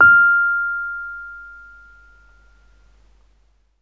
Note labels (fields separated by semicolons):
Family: keyboard; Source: electronic; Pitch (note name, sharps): F6; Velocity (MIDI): 50